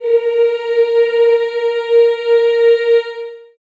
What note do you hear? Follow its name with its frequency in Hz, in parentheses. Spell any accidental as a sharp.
A#4 (466.2 Hz)